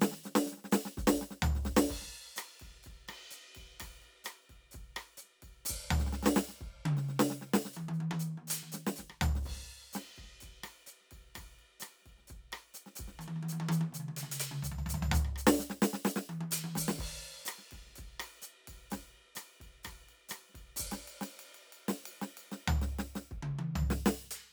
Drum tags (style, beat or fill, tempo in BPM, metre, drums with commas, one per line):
bossa nova
beat
127 BPM
4/4
crash, ride, closed hi-hat, hi-hat pedal, snare, cross-stick, high tom, mid tom, floor tom, kick